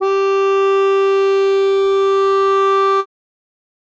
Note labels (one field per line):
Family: reed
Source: acoustic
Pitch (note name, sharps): G4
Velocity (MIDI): 100